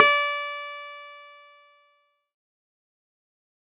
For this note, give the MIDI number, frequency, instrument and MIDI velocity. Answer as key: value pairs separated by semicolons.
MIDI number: 74; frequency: 587.3 Hz; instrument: electronic keyboard; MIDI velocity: 25